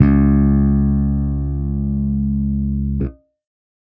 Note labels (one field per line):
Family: bass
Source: electronic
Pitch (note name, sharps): C#2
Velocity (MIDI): 100